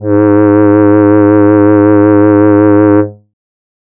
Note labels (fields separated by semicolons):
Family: voice; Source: synthesizer; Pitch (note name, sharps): G#2; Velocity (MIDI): 127; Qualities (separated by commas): distorted